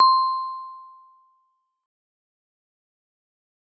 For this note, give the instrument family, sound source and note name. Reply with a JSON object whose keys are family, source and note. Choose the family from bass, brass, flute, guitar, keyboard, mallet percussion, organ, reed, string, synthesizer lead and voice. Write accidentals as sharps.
{"family": "mallet percussion", "source": "acoustic", "note": "C6"}